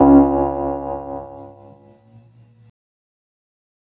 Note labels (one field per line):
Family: organ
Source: electronic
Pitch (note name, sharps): C#2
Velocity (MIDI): 100